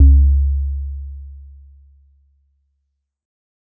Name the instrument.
acoustic mallet percussion instrument